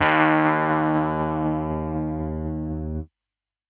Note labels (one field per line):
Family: keyboard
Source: electronic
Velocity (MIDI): 127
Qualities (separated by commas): distorted